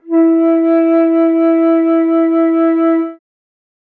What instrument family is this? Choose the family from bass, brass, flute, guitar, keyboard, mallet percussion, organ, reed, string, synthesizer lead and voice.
flute